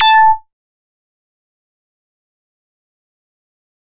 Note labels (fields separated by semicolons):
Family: bass; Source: synthesizer; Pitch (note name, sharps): A5; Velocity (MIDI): 100; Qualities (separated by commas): fast decay, percussive